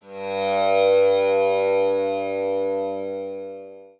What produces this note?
acoustic guitar